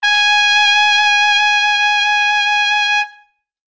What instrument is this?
acoustic brass instrument